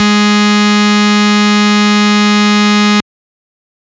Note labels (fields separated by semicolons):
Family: organ; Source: electronic; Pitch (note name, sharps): G#3; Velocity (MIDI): 127; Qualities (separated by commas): bright, distorted